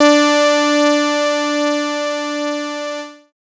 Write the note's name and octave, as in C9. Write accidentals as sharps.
D4